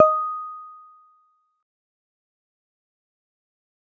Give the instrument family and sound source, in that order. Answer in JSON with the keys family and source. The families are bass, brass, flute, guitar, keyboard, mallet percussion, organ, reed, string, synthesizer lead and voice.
{"family": "guitar", "source": "synthesizer"}